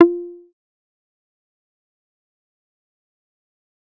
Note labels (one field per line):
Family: bass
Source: synthesizer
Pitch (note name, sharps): F4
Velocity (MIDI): 100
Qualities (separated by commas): fast decay, percussive